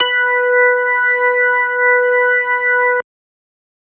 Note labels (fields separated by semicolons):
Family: organ; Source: electronic; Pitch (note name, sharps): B4; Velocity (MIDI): 75